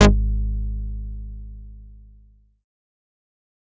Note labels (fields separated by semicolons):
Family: bass; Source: synthesizer; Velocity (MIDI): 75; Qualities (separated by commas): distorted, fast decay